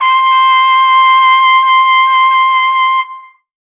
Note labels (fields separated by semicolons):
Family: brass; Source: acoustic; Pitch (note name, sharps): C6; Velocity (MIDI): 50; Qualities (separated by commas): distorted